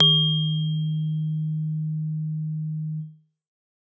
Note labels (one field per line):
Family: keyboard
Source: acoustic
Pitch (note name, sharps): D#3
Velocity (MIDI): 127